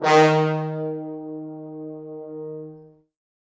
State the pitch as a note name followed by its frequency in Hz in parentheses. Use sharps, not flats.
D#3 (155.6 Hz)